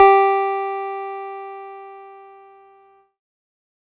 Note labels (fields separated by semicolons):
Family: keyboard; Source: electronic; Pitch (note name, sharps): G4; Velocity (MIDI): 25; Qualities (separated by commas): distorted